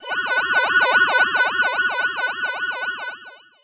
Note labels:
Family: voice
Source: synthesizer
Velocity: 25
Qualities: bright, distorted, long release

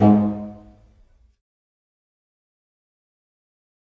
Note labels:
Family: reed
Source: acoustic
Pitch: G#2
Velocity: 50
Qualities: fast decay, percussive, reverb

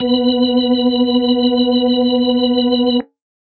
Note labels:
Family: organ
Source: electronic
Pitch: B3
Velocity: 75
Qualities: reverb

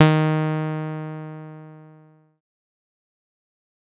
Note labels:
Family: bass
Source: synthesizer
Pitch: D#3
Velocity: 75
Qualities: distorted, fast decay

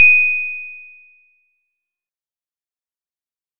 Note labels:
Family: guitar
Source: synthesizer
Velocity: 50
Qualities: bright, fast decay

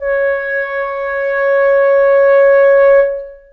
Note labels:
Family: reed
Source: acoustic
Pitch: C#5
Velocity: 50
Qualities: long release, reverb

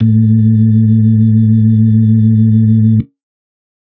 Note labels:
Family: organ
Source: electronic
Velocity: 75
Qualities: dark

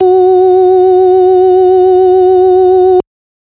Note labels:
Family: organ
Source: electronic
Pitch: F#4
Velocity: 25

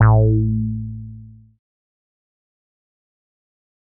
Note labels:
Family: bass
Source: synthesizer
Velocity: 25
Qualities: distorted, fast decay

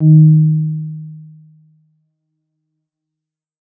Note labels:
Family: keyboard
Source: electronic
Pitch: D#3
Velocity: 50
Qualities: dark

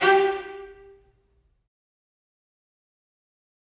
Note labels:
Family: string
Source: acoustic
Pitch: G4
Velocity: 75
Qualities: fast decay, percussive, reverb

